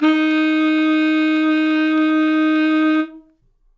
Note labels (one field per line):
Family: reed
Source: acoustic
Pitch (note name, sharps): D#4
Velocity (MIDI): 75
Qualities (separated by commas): reverb